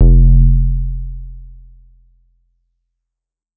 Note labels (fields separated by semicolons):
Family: bass; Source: synthesizer; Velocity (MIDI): 25; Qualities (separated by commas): dark